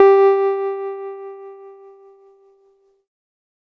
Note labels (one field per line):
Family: keyboard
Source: electronic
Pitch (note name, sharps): G4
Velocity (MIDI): 50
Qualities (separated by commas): distorted